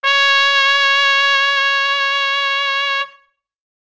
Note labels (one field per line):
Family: brass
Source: acoustic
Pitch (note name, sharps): C#5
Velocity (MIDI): 127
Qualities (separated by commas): bright